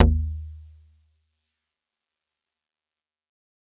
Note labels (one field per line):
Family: mallet percussion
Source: acoustic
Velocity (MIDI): 25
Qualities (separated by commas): multiphonic, percussive